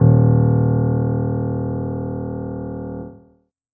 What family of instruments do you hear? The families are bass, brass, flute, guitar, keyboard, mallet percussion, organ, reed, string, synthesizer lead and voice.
keyboard